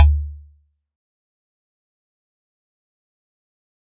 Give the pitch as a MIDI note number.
38